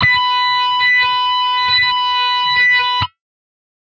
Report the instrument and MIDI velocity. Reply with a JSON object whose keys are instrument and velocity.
{"instrument": "electronic guitar", "velocity": 100}